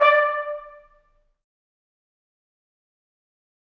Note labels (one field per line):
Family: brass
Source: acoustic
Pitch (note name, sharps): D5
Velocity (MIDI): 25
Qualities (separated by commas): fast decay, reverb